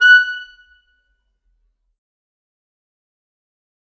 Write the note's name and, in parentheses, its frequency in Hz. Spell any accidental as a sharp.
F#6 (1480 Hz)